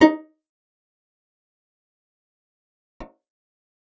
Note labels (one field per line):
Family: guitar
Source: acoustic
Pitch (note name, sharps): D#4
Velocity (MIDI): 75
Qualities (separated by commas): fast decay, percussive, reverb